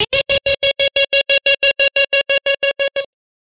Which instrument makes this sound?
electronic guitar